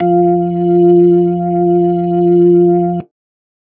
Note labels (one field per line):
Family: organ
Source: electronic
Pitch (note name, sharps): F3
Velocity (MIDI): 75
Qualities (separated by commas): dark